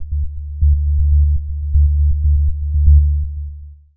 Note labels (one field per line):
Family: synthesizer lead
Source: synthesizer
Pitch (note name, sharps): D2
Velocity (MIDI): 127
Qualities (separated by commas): dark, long release, tempo-synced